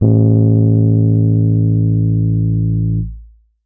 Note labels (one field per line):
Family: keyboard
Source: electronic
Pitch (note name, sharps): A1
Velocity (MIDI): 100